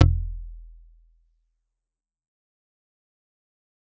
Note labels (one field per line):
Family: guitar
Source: electronic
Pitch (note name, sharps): E1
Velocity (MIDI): 75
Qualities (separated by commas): fast decay, percussive